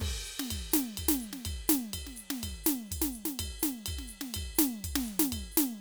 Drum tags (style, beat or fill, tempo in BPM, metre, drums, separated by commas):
calypso, beat, 124 BPM, 4/4, crash, ride, ride bell, hi-hat pedal, snare, kick